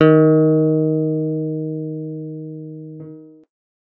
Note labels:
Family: guitar; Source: electronic; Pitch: D#3; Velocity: 75

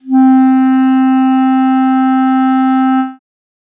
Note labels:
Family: reed; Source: acoustic; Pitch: C4; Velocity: 100; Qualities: dark

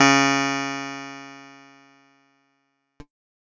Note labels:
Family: keyboard; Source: electronic; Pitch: C#3; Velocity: 127; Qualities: bright

